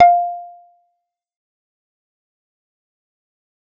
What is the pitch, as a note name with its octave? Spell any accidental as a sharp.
F5